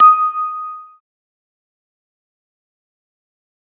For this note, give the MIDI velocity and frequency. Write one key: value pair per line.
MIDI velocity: 100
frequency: 1245 Hz